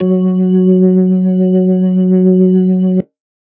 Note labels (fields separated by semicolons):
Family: organ; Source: electronic; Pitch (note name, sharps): F#3; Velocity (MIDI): 75